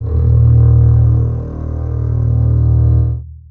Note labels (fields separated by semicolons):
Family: string; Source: acoustic; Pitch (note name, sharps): D#1; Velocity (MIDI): 25; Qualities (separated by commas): long release, reverb